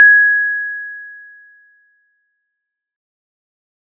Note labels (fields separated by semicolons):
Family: mallet percussion; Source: acoustic; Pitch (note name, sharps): G#6; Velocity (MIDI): 127; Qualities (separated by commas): fast decay